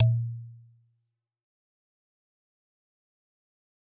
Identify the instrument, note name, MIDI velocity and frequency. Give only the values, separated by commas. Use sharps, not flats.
acoustic mallet percussion instrument, A#2, 127, 116.5 Hz